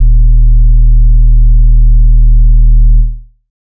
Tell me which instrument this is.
synthesizer bass